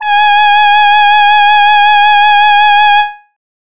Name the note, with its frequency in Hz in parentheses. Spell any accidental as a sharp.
G#5 (830.6 Hz)